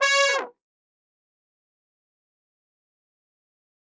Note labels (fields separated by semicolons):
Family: brass; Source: acoustic; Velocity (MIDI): 25; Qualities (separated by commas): bright, fast decay, percussive, reverb